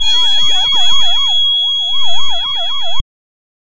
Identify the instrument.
synthesizer reed instrument